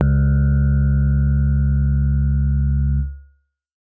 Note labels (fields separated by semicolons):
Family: keyboard; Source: acoustic; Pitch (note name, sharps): C#2; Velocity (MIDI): 100